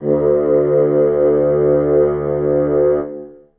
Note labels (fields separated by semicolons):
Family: reed; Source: acoustic; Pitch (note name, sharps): D2; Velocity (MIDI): 50; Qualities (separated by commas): reverb